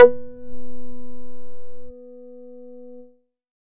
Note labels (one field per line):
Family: bass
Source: synthesizer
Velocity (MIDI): 50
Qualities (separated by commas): distorted